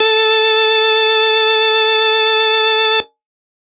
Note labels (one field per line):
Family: organ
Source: electronic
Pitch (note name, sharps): A4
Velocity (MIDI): 75